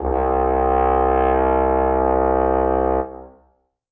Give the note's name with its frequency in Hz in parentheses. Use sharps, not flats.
C2 (65.41 Hz)